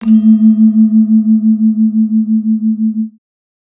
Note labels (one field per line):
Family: mallet percussion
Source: acoustic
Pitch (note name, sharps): A3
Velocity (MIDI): 100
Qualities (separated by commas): multiphonic